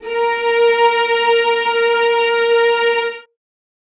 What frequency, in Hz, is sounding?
466.2 Hz